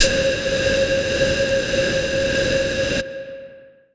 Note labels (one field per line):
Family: flute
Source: acoustic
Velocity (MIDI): 25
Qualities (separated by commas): distorted, long release